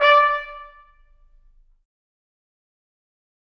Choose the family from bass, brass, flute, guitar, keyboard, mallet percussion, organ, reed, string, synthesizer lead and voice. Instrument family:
brass